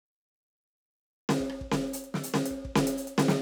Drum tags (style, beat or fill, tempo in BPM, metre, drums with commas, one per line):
hip-hop
fill
70 BPM
4/4
closed hi-hat, snare, cross-stick, kick